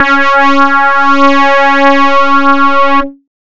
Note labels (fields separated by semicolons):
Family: bass; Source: synthesizer; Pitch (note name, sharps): C#4; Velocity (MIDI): 100; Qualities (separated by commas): bright, distorted